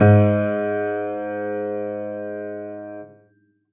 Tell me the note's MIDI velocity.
127